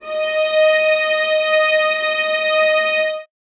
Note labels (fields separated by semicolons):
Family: string; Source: acoustic; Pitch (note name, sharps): D#5; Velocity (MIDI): 50; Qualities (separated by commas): reverb